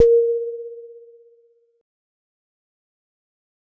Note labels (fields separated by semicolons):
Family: mallet percussion; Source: acoustic; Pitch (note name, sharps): A#4; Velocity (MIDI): 25; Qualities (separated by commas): dark, fast decay